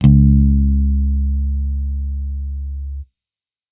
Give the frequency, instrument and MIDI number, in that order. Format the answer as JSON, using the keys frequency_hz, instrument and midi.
{"frequency_hz": 69.3, "instrument": "electronic bass", "midi": 37}